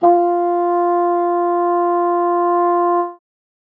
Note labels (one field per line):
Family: reed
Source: acoustic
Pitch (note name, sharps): F4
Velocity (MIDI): 100